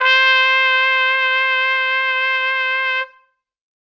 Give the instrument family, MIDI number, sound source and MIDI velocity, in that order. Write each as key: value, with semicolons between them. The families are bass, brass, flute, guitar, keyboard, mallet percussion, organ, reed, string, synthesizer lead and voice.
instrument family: brass; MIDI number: 72; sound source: acoustic; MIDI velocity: 100